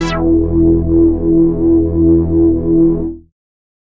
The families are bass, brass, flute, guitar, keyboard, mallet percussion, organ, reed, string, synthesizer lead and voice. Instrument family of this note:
bass